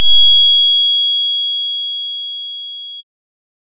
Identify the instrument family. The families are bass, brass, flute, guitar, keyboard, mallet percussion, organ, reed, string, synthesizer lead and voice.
bass